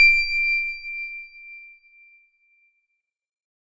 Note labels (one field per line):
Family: organ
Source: electronic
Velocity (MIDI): 100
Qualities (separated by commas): bright